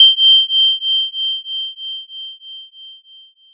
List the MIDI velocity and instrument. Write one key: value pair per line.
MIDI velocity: 50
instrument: electronic mallet percussion instrument